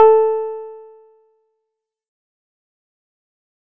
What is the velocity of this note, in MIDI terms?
100